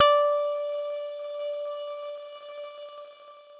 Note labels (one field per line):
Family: guitar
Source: electronic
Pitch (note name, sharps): D5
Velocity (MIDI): 75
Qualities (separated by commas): long release